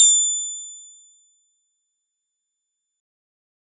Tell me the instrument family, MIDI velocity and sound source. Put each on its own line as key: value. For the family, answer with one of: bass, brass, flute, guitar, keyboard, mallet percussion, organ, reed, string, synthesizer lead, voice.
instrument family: guitar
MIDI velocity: 50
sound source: synthesizer